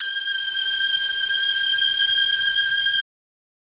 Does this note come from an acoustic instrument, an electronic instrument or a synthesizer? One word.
electronic